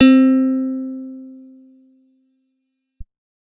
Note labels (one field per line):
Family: guitar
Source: acoustic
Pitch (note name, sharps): C4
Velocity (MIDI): 100